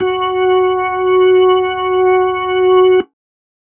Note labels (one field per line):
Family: organ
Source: electronic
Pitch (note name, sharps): F#4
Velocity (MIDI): 75